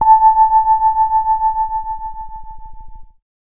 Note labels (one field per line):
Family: keyboard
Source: electronic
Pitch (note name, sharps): A5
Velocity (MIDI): 25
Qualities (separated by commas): dark